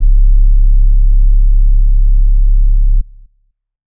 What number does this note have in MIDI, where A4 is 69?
25